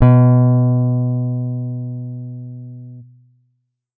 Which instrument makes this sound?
electronic guitar